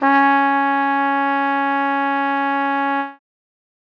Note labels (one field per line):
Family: brass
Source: acoustic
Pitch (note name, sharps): C#4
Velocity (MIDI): 25